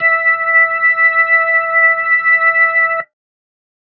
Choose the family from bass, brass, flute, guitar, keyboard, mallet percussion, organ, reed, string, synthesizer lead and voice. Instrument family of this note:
organ